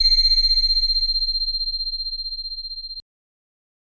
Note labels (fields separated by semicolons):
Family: bass; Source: synthesizer; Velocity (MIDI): 75; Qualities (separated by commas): bright, distorted, multiphonic